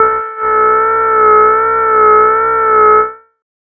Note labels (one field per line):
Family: bass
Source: synthesizer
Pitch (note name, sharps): A4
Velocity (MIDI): 127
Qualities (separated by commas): distorted, tempo-synced